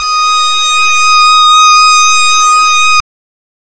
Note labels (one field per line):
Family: reed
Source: synthesizer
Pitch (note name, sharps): D#6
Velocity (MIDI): 127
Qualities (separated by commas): distorted, non-linear envelope